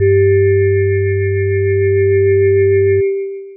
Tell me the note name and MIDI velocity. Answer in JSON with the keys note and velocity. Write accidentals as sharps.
{"note": "G2", "velocity": 25}